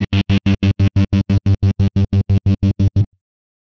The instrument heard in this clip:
electronic guitar